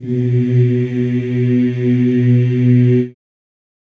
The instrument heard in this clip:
acoustic voice